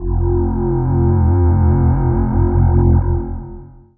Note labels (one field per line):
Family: voice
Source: synthesizer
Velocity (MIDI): 25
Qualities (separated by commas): distorted, long release